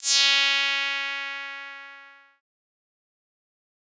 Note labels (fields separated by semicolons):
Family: bass; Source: synthesizer; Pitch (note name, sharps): C#4; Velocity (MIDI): 75; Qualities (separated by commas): bright, distorted, fast decay